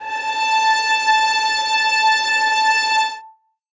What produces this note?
acoustic string instrument